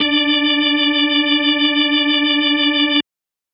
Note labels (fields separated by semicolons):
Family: organ; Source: electronic; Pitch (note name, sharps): D4; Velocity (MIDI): 50